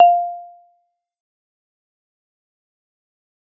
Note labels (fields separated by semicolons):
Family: mallet percussion; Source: acoustic; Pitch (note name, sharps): F5; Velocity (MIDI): 25; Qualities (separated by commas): fast decay, percussive